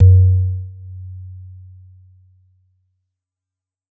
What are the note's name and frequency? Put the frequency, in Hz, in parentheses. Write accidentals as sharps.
F#2 (92.5 Hz)